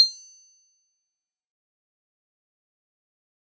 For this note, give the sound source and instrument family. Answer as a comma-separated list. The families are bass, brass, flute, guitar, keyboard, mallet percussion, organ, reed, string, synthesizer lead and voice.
acoustic, mallet percussion